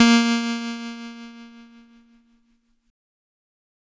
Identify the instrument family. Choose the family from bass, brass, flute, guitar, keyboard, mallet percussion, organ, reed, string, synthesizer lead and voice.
keyboard